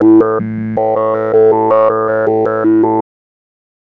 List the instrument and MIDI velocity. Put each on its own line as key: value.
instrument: synthesizer bass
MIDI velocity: 50